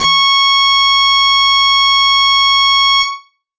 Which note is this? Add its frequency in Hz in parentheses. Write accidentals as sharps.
C#6 (1109 Hz)